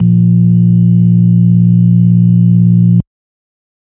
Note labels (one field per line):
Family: organ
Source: electronic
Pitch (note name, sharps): A#1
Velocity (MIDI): 127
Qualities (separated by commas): dark